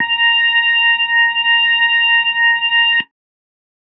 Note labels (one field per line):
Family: organ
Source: electronic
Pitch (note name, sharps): A#5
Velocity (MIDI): 75